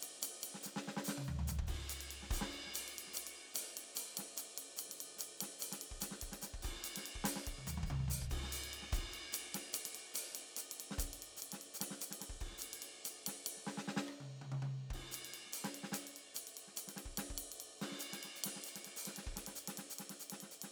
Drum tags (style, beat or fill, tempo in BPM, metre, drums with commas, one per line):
fast jazz
beat
290 BPM
4/4
crash, ride, hi-hat pedal, snare, cross-stick, high tom, floor tom, kick